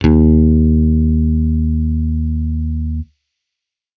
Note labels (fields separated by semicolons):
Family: bass; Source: electronic; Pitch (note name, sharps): D#2; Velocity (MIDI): 50